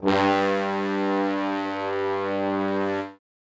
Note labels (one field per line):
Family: brass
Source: acoustic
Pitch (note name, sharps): G2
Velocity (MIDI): 100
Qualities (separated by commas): bright, reverb